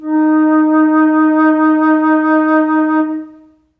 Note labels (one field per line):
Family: flute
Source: acoustic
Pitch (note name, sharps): D#4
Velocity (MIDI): 50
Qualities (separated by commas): long release, reverb